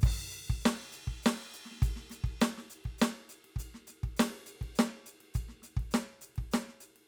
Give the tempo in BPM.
102 BPM